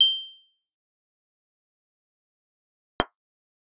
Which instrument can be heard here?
electronic guitar